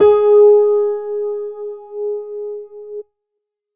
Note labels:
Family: keyboard; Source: electronic; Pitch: G#4; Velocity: 75

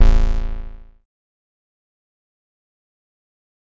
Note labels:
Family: bass; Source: synthesizer; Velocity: 25; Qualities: bright, distorted, fast decay

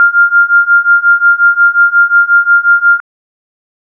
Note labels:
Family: organ; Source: electronic; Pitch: F6; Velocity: 50

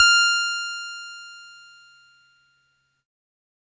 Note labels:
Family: keyboard; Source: electronic; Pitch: F6; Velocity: 127; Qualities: bright, distorted

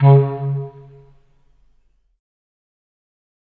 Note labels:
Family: reed; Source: acoustic; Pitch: C#3; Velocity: 25; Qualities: fast decay, reverb

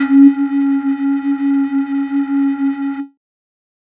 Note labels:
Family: flute; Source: synthesizer; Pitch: C#4; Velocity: 75; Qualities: distorted

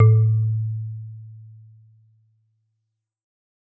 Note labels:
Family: mallet percussion; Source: acoustic; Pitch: A2; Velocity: 50; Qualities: dark, reverb

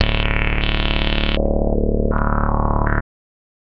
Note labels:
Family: bass; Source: synthesizer; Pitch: D0; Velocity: 75; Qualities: tempo-synced

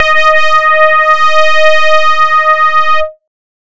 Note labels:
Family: bass; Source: synthesizer; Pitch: D#5; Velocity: 100; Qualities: bright, distorted

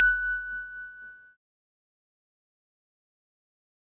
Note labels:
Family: keyboard; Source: electronic; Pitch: F#6; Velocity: 75; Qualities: bright, fast decay, reverb

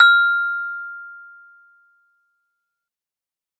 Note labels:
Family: mallet percussion; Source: acoustic; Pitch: F6; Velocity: 75; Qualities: fast decay

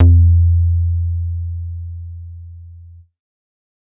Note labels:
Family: bass; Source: synthesizer; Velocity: 50; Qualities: dark

